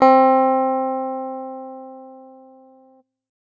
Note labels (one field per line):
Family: guitar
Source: electronic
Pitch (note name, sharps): C4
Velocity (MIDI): 50